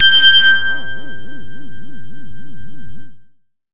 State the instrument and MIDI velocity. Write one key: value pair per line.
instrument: synthesizer bass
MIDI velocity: 75